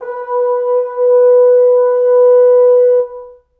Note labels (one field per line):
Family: brass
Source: acoustic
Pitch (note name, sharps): B4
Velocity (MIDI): 25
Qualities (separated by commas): reverb